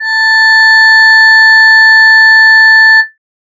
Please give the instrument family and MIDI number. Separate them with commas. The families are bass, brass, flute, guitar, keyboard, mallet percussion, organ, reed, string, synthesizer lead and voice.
voice, 81